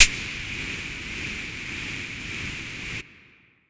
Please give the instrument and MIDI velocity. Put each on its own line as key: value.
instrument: acoustic flute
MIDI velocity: 75